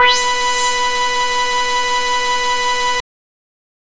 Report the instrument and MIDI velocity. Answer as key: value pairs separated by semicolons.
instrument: synthesizer bass; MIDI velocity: 127